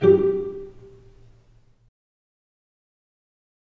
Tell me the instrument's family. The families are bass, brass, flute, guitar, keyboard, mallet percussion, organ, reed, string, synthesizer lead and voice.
string